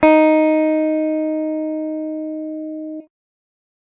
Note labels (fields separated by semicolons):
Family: guitar; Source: electronic; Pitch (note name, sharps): D#4; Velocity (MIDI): 100